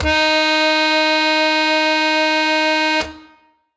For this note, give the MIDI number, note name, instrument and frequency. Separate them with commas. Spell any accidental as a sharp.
63, D#4, acoustic reed instrument, 311.1 Hz